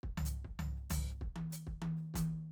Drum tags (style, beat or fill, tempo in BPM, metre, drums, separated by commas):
Brazilian baião, fill, 95 BPM, 4/4, hi-hat pedal, snare, high tom, floor tom, kick